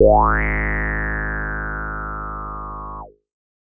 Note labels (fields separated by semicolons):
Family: bass; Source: synthesizer; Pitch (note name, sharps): G#1; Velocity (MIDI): 75